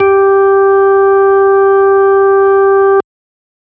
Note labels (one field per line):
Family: organ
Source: electronic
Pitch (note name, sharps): G4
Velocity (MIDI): 50